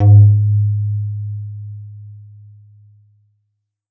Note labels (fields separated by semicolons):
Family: guitar; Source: electronic; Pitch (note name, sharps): G#2; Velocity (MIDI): 75; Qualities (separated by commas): dark, reverb